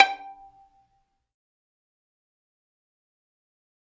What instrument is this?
acoustic string instrument